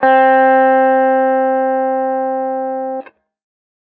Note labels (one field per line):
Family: guitar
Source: electronic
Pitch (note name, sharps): C4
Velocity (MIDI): 50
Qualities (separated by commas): distorted